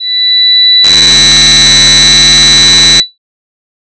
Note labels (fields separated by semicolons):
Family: voice; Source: synthesizer; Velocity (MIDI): 50; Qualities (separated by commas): bright